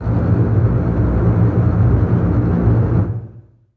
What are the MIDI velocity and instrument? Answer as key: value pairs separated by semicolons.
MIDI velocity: 75; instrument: acoustic string instrument